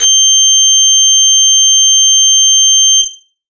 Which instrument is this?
electronic guitar